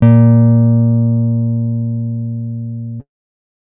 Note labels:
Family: guitar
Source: acoustic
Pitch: A#2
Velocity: 25

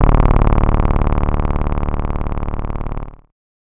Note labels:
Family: bass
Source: synthesizer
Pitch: D0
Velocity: 25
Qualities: bright, distorted

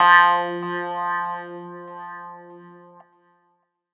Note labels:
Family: keyboard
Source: electronic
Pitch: F3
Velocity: 75

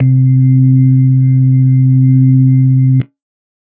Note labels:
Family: organ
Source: electronic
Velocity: 50

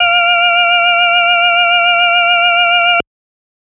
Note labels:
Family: organ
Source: electronic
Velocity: 127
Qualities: multiphonic

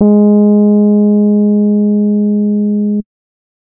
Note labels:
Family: keyboard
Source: electronic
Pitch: G#3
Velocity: 75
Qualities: dark

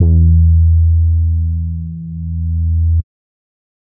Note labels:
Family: bass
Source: synthesizer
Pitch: E2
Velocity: 25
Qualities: dark

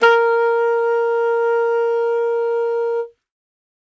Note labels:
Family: reed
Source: acoustic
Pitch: A#4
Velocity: 25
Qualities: bright

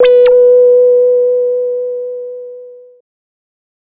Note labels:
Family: bass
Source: synthesizer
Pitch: B4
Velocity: 127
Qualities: distorted

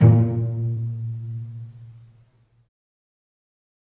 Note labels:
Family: string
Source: acoustic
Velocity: 75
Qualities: dark, reverb

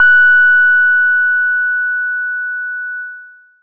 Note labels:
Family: bass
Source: synthesizer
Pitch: F#6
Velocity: 25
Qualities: distorted

